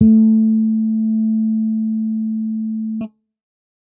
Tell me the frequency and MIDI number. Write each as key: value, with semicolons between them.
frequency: 220 Hz; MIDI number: 57